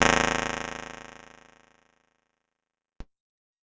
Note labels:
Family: keyboard; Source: electronic; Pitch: A0; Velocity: 127; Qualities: bright, fast decay

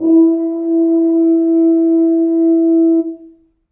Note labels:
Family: brass; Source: acoustic; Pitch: E4; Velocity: 25; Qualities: reverb

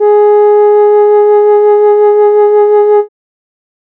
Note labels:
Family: keyboard; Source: synthesizer; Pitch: G#4; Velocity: 100

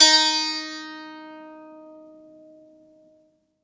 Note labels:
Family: guitar; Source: acoustic; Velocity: 50; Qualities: bright

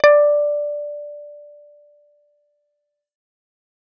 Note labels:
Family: bass; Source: synthesizer; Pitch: D5; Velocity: 75

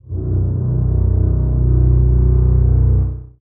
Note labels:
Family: string; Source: acoustic; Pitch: B0; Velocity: 25; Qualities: dark, reverb

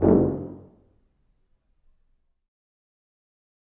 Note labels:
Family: brass; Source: acoustic; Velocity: 75; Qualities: dark, fast decay, percussive, reverb

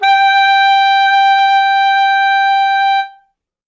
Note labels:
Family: reed; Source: acoustic; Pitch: G5; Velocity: 75; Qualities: reverb

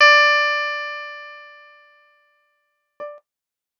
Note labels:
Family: guitar; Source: electronic; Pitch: D5; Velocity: 75

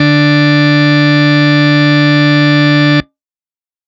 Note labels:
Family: organ; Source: electronic; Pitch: D3; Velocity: 127; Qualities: distorted

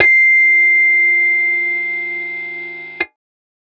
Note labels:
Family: guitar; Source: electronic; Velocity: 75; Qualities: distorted

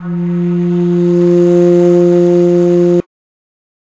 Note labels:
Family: flute; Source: acoustic; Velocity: 50

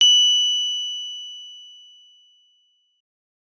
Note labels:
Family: keyboard; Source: electronic; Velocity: 100; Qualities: bright

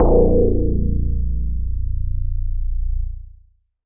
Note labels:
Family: synthesizer lead; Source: synthesizer; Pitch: A#0; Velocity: 25

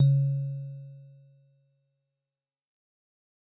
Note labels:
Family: mallet percussion; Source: acoustic; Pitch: C#3; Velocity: 100; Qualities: fast decay

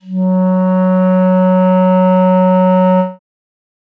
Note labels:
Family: reed; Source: acoustic; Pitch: F#3; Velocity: 50; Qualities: dark

